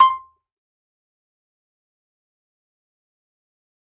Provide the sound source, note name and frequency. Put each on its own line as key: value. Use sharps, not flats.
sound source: acoustic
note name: C6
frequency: 1047 Hz